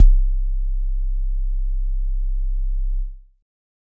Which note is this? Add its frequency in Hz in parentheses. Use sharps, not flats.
C1 (32.7 Hz)